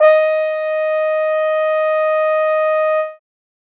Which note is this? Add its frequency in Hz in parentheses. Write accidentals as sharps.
D#5 (622.3 Hz)